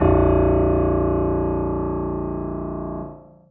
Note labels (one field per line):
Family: keyboard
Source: acoustic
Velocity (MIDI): 50